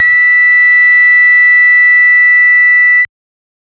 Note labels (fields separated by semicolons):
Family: bass; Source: synthesizer; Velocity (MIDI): 100; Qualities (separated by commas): bright, distorted, multiphonic